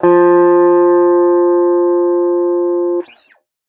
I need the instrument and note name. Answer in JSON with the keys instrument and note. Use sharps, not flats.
{"instrument": "electronic guitar", "note": "F3"}